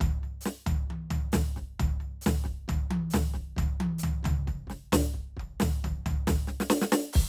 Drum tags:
rock
beat
135 BPM
4/4
crash, hi-hat pedal, snare, high tom, mid tom, floor tom, kick

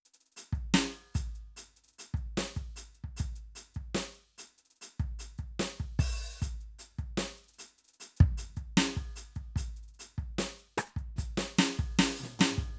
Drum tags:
hip-hop
beat
75 BPM
4/4
closed hi-hat, open hi-hat, hi-hat pedal, snare, cross-stick, high tom, mid tom, floor tom, kick

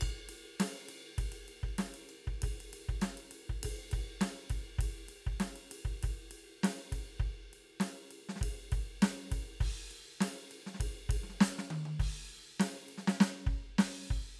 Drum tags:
rock
beat
100 BPM
4/4
crash, ride, ride bell, hi-hat pedal, snare, high tom, kick

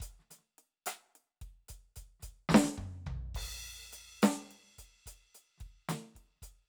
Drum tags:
blues shuffle
beat
72 BPM
4/4
crash, closed hi-hat, snare, cross-stick, mid tom, floor tom, kick

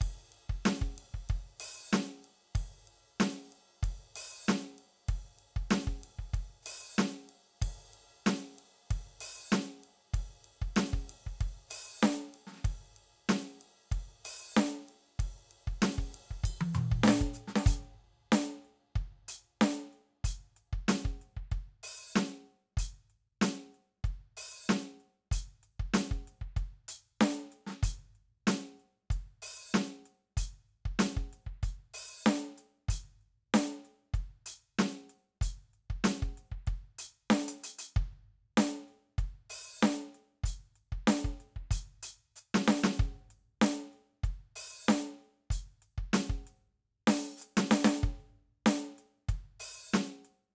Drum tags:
funk
beat
95 BPM
4/4
ride, ride bell, closed hi-hat, open hi-hat, hi-hat pedal, snare, high tom, mid tom, kick

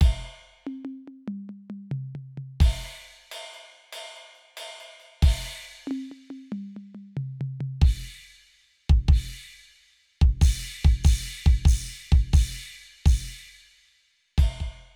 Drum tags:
rock
beat
92 BPM
4/4
crash, ride, high tom, mid tom, floor tom, kick

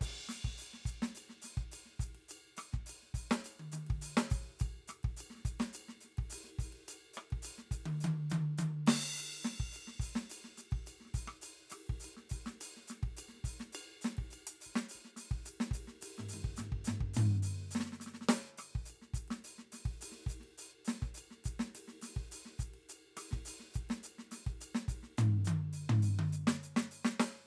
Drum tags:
Afro-Cuban
beat
105 BPM
4/4
crash, ride, ride bell, closed hi-hat, open hi-hat, hi-hat pedal, snare, cross-stick, high tom, floor tom, kick

